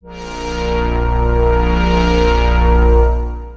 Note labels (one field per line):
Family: synthesizer lead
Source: synthesizer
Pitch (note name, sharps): A#0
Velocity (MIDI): 100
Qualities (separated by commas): bright, long release, non-linear envelope